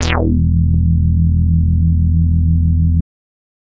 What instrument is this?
synthesizer bass